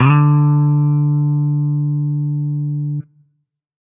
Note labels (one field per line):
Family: guitar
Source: electronic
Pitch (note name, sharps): D3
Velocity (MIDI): 127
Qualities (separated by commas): distorted